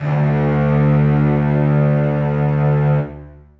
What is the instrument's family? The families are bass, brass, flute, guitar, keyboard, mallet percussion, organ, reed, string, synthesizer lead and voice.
string